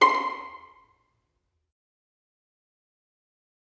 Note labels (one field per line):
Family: string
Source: acoustic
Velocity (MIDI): 75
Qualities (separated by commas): fast decay, percussive, reverb